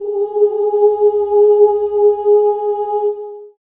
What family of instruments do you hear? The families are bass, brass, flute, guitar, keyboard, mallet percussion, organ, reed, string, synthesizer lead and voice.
voice